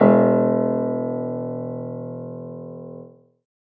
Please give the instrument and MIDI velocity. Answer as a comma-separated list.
acoustic keyboard, 127